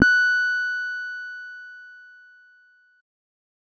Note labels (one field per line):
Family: keyboard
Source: electronic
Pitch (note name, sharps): F#6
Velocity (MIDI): 25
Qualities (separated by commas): dark